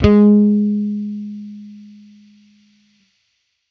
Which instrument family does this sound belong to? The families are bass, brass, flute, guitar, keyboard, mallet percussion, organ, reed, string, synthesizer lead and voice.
bass